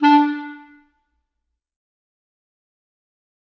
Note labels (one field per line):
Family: reed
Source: acoustic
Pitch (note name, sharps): D4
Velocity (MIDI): 127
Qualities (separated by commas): fast decay, percussive, reverb